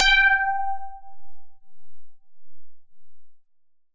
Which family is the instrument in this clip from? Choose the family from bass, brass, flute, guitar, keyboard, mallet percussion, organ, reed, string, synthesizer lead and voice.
synthesizer lead